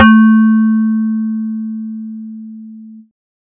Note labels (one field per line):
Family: bass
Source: synthesizer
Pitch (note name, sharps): A3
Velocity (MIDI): 50